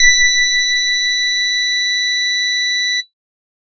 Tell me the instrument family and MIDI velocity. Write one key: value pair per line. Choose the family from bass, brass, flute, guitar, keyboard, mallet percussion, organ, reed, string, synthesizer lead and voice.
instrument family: bass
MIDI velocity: 127